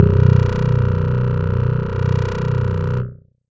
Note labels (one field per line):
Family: keyboard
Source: electronic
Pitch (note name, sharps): B0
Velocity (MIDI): 127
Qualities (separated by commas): bright, distorted, multiphonic